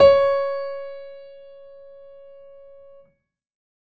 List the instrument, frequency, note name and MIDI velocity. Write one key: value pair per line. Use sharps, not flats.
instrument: acoustic keyboard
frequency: 554.4 Hz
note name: C#5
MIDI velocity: 100